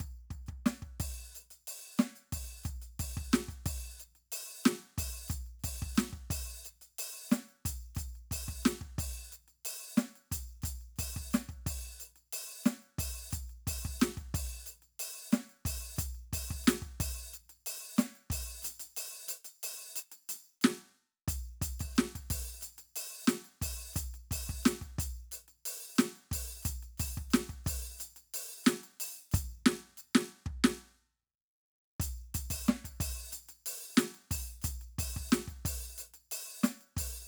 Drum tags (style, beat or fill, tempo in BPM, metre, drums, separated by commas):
hip-hop, beat, 90 BPM, 4/4, percussion, snare, kick